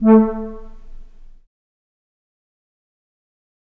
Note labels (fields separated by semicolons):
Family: flute; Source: acoustic; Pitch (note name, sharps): A3; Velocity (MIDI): 25; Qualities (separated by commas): fast decay, reverb